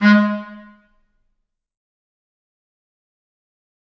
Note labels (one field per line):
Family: reed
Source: acoustic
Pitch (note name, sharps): G#3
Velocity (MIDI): 127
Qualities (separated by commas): fast decay, percussive, reverb